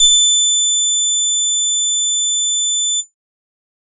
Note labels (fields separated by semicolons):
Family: bass; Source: synthesizer; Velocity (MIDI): 50; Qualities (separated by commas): bright, distorted